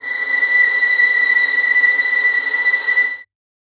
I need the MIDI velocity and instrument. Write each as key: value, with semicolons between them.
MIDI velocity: 25; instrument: acoustic string instrument